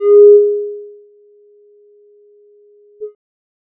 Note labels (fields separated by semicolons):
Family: bass; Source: synthesizer; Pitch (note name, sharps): G#4; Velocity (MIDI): 50; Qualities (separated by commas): dark